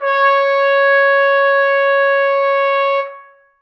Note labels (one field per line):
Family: brass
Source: acoustic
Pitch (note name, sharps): C#5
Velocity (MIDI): 75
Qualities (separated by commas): reverb